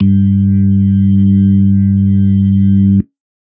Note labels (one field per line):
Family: organ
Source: electronic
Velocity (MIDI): 25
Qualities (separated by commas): dark